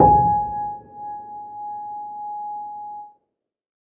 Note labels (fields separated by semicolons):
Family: keyboard; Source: acoustic; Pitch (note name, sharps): G#5; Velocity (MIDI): 25; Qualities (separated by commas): reverb